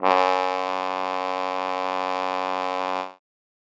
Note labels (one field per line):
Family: brass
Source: acoustic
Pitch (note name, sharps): F#2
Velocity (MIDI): 127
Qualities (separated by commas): bright